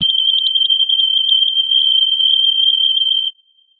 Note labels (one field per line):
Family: guitar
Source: electronic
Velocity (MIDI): 100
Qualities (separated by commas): bright